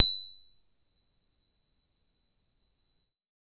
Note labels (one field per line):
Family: keyboard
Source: electronic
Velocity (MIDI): 100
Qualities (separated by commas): percussive, reverb